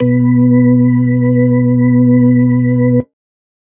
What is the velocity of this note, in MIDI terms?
75